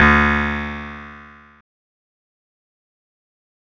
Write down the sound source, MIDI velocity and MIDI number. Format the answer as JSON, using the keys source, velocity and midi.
{"source": "electronic", "velocity": 127, "midi": 38}